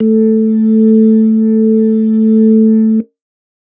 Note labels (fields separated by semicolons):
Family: organ; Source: electronic; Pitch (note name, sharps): A3; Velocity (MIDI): 25; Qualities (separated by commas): dark